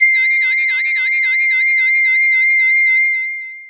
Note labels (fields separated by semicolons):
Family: voice; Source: synthesizer; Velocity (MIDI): 100; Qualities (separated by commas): bright, distorted, long release